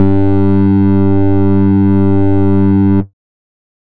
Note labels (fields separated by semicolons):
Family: bass; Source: synthesizer; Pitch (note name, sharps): G2; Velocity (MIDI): 100; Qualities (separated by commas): distorted, multiphonic, tempo-synced